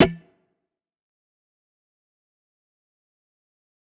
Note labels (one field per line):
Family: guitar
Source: electronic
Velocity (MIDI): 50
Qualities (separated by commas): bright, distorted, fast decay, percussive